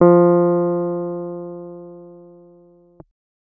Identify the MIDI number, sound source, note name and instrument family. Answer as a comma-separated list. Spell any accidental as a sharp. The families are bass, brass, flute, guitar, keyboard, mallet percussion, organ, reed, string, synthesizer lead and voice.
53, electronic, F3, keyboard